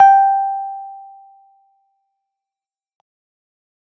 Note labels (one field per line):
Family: keyboard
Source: electronic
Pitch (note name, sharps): G5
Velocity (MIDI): 75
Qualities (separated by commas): fast decay